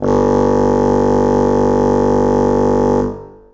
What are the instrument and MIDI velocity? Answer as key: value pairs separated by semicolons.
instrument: acoustic reed instrument; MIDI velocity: 127